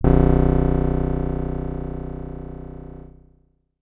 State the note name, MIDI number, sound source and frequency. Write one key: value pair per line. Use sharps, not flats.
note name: B0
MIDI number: 23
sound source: acoustic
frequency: 30.87 Hz